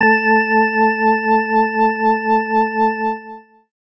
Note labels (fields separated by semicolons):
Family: organ; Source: electronic; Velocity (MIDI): 50; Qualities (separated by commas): distorted